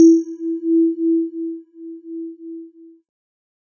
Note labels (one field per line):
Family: keyboard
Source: electronic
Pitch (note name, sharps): E4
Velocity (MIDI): 50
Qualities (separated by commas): multiphonic